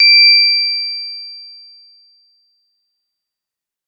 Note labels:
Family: guitar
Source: synthesizer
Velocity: 127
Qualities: bright

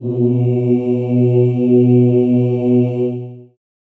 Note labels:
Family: voice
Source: acoustic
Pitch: B2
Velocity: 75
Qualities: dark, long release, reverb

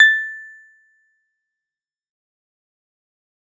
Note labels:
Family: keyboard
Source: electronic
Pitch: A6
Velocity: 75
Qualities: fast decay, percussive

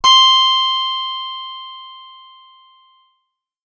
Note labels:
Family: guitar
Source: acoustic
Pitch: C6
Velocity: 100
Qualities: bright, distorted

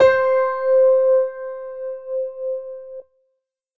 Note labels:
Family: keyboard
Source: electronic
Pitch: C5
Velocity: 100

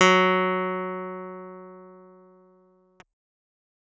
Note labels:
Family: keyboard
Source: electronic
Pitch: F#3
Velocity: 127

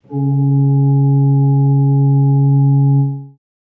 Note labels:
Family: organ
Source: acoustic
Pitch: C#3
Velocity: 127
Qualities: reverb

